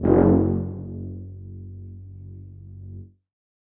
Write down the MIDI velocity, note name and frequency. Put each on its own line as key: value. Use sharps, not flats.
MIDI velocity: 25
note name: F#1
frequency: 46.25 Hz